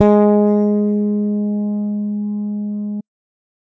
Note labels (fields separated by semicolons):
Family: bass; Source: electronic; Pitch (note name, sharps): G#3; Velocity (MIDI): 127